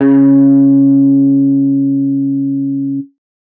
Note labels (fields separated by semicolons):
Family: guitar; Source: electronic; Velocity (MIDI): 25; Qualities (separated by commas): distorted